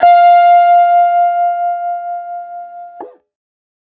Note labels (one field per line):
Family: guitar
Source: electronic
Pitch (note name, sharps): F5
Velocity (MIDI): 75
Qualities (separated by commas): distorted